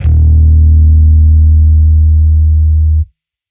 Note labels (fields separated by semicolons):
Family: bass; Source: electronic; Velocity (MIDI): 75; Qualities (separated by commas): distorted